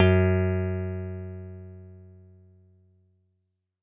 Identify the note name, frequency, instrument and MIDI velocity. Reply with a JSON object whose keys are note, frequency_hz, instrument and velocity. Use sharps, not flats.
{"note": "F#2", "frequency_hz": 92.5, "instrument": "synthesizer guitar", "velocity": 100}